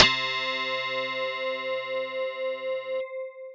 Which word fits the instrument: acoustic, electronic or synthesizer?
electronic